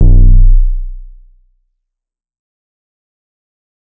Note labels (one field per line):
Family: bass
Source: synthesizer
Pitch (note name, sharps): B0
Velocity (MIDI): 127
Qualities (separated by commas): dark, fast decay